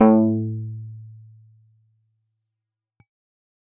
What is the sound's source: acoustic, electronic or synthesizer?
electronic